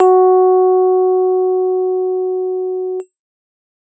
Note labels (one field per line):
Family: keyboard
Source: electronic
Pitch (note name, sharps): F#4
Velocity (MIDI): 75